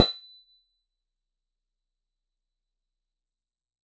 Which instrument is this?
electronic keyboard